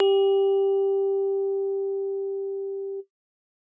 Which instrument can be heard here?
acoustic keyboard